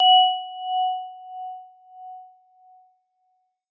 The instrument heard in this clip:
acoustic mallet percussion instrument